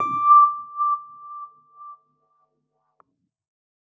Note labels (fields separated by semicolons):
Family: keyboard; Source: electronic; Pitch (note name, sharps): D6; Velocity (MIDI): 50